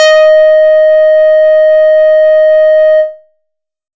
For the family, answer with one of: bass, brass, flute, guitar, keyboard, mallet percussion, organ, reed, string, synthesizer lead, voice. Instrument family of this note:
bass